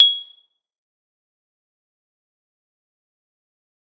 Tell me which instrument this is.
acoustic mallet percussion instrument